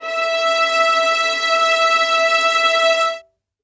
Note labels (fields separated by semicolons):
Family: string; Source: acoustic; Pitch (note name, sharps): E5; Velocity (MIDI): 100; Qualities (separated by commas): reverb